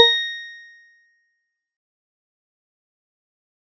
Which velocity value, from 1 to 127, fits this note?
127